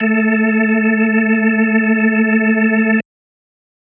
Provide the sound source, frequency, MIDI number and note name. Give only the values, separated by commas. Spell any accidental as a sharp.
electronic, 220 Hz, 57, A3